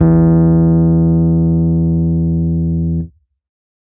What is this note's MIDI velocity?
100